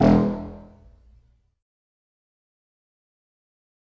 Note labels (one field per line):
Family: reed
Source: acoustic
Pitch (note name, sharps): E1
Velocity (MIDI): 75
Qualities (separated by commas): distorted, fast decay, percussive, reverb